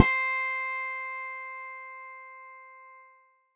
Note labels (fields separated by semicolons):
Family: keyboard; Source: electronic; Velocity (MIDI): 75; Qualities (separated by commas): bright